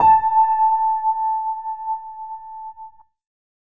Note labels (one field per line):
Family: keyboard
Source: electronic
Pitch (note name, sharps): A5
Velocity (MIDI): 50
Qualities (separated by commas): reverb